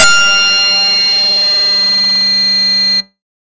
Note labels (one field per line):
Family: bass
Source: synthesizer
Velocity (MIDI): 100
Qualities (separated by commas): bright, distorted